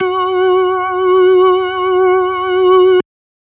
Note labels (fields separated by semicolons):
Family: organ; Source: electronic; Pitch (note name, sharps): F#4; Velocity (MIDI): 25